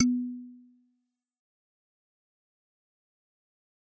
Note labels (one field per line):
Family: mallet percussion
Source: acoustic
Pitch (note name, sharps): B3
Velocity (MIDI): 75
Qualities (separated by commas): fast decay, percussive